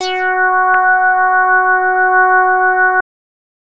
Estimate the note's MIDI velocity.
75